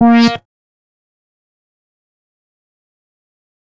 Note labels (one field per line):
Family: bass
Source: synthesizer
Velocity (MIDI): 127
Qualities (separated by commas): fast decay, percussive